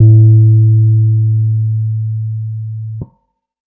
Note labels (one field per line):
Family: keyboard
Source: electronic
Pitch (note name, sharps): A2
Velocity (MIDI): 25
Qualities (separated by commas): dark